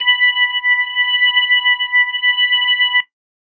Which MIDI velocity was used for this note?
75